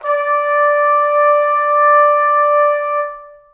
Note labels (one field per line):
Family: brass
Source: acoustic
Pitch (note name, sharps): D5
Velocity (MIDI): 25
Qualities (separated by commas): reverb